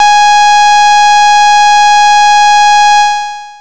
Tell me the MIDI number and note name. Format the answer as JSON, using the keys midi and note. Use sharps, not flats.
{"midi": 80, "note": "G#5"}